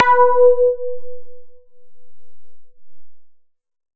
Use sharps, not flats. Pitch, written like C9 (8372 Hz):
B4 (493.9 Hz)